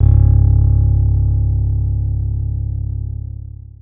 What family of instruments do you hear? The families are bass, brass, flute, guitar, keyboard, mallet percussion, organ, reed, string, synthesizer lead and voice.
guitar